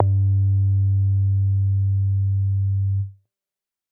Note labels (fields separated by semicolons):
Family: bass; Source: synthesizer; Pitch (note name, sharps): G2; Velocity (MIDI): 50; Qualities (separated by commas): distorted